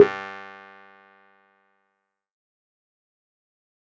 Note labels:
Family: keyboard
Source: electronic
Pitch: G2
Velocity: 50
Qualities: fast decay, percussive

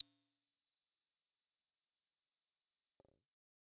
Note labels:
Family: bass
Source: synthesizer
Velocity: 100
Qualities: bright, percussive

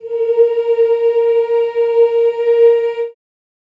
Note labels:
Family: voice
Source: acoustic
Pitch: A#4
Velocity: 50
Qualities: reverb

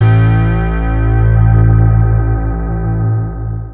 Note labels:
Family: guitar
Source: electronic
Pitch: A1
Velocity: 50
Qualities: long release, multiphonic, non-linear envelope

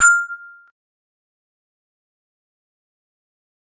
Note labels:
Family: mallet percussion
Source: acoustic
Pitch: F6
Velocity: 25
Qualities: fast decay, percussive

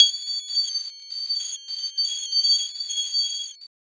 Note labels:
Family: mallet percussion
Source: acoustic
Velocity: 25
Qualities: bright, long release, multiphonic

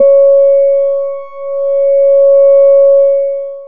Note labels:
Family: bass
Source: synthesizer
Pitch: C#5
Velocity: 50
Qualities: long release

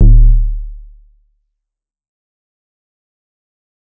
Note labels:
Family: bass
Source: synthesizer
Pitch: D1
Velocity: 50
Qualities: dark, fast decay

